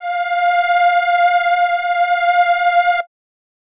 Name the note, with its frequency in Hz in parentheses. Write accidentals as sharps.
F5 (698.5 Hz)